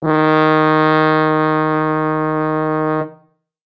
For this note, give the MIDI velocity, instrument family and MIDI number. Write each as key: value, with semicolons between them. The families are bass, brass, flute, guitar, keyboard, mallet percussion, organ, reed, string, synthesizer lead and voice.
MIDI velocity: 127; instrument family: brass; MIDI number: 51